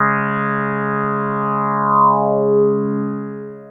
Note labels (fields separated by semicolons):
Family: synthesizer lead; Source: synthesizer; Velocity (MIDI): 100; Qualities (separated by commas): long release